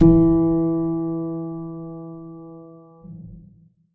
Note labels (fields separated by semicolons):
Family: keyboard; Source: acoustic; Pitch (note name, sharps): E3; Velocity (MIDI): 50; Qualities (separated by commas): dark, reverb